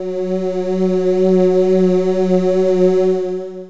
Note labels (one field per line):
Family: voice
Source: synthesizer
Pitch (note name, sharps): F#3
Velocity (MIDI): 50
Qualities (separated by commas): distorted, long release